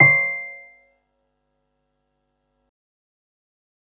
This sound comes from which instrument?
electronic keyboard